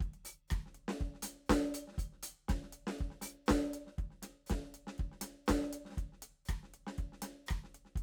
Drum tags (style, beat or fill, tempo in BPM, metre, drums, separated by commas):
disco, beat, 120 BPM, 4/4, closed hi-hat, open hi-hat, hi-hat pedal, snare, cross-stick, kick